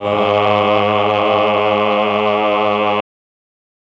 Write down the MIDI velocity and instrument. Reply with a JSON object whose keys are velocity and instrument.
{"velocity": 127, "instrument": "electronic voice"}